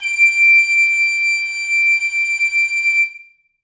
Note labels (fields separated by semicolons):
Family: reed; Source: acoustic; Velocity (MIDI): 127; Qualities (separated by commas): reverb